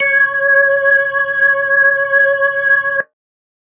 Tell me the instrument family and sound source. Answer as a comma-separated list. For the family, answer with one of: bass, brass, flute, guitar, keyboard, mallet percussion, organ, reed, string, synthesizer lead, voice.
organ, electronic